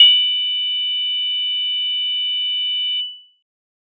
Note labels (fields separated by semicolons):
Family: keyboard; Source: electronic; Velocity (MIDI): 75; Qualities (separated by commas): bright